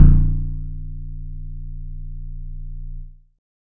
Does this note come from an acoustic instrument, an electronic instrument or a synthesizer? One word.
synthesizer